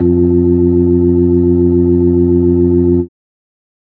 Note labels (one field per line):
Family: organ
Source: electronic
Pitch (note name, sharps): F2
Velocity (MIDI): 25